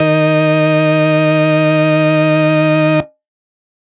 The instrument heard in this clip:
electronic organ